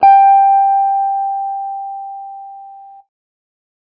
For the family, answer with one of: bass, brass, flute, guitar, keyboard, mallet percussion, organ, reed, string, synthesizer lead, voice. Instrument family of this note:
guitar